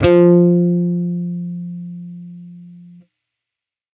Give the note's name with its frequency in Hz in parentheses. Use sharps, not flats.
F3 (174.6 Hz)